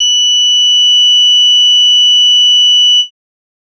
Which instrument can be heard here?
synthesizer bass